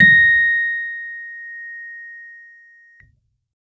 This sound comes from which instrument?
electronic keyboard